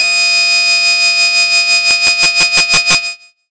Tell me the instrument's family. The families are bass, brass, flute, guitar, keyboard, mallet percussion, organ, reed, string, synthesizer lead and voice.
bass